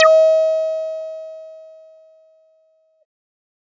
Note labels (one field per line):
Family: bass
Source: synthesizer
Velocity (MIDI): 100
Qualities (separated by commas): bright, distorted